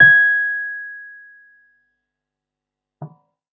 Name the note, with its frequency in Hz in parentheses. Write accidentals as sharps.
G#6 (1661 Hz)